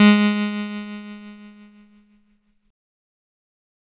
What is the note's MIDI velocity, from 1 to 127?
25